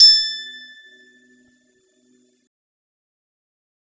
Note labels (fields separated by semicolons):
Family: guitar; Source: electronic; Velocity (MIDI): 127; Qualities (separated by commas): bright, fast decay, percussive, reverb